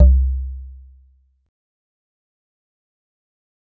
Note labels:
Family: mallet percussion; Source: acoustic; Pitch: C2; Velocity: 50; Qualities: fast decay

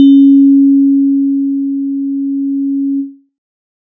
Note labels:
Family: synthesizer lead; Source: synthesizer; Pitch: C#4; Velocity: 25

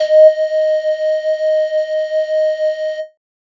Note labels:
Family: flute; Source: synthesizer; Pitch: D#5; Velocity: 75; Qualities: distorted

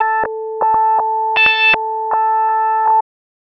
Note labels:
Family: bass; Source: synthesizer; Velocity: 127; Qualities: tempo-synced

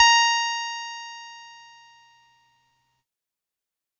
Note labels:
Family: keyboard; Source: electronic; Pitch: A#5; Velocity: 127; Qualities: bright, distorted

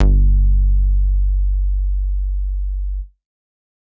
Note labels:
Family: bass; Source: synthesizer; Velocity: 127; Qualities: dark

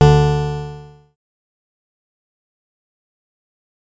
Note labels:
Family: bass; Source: synthesizer; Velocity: 75; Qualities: bright, distorted, fast decay

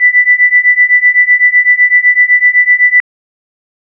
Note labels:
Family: organ; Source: electronic; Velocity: 25

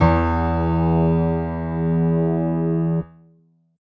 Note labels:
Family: keyboard; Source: electronic; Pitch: E2; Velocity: 100

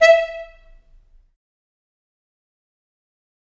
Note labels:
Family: reed; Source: acoustic; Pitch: E5; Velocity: 50; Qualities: fast decay, percussive, reverb

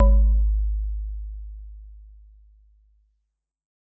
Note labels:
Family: mallet percussion; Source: acoustic; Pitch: G#1; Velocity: 75; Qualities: dark, reverb

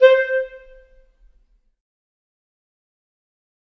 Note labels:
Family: reed; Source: acoustic; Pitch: C5; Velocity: 100; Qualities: fast decay, reverb

